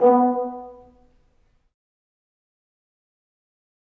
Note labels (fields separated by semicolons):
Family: brass; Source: acoustic; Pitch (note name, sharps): B3; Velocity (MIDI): 25; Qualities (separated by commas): dark, fast decay, reverb